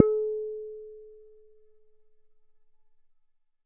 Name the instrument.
synthesizer bass